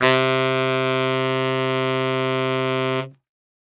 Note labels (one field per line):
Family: reed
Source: acoustic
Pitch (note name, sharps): C3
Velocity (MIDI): 50